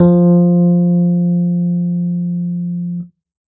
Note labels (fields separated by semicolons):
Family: keyboard; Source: electronic; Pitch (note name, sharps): F3; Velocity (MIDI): 75; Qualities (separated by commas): dark